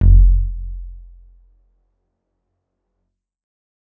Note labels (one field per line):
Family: keyboard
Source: electronic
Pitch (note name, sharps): F1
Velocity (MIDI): 25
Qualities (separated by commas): dark